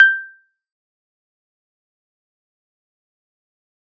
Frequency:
1568 Hz